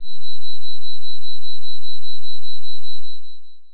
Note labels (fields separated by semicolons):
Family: organ; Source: electronic; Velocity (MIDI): 75; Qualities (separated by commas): distorted, long release